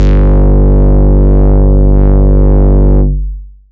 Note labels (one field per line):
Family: bass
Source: synthesizer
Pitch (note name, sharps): G1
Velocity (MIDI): 127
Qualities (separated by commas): distorted, long release, tempo-synced